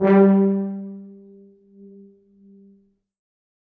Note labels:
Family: brass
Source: acoustic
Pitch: G3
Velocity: 100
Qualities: reverb

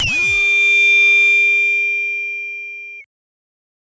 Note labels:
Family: bass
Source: synthesizer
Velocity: 127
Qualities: bright, distorted, multiphonic

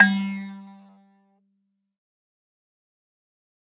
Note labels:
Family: mallet percussion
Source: acoustic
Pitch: G3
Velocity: 75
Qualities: fast decay, percussive, reverb

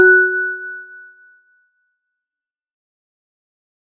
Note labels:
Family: mallet percussion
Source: acoustic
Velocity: 100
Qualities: fast decay

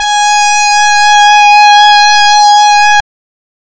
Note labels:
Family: reed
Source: synthesizer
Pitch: G#5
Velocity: 100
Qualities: distorted, non-linear envelope

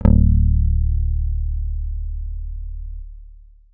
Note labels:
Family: guitar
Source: electronic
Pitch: D1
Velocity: 50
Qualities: long release

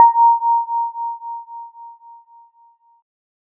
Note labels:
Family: keyboard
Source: electronic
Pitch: A#5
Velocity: 25

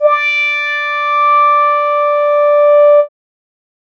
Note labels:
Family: keyboard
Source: synthesizer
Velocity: 25

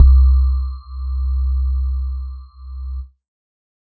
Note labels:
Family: synthesizer lead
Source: synthesizer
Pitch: C2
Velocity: 75

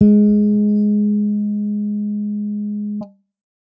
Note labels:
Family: bass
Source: electronic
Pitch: G#3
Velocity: 50

